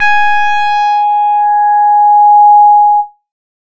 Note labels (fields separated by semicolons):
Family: bass; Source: synthesizer; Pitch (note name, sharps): G#5; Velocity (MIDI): 100; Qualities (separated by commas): distorted